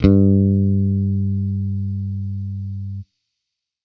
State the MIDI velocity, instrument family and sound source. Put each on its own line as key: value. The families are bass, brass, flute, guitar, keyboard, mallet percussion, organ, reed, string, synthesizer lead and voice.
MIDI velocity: 50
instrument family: bass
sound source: electronic